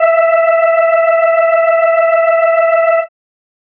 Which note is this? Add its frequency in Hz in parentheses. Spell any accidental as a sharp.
E5 (659.3 Hz)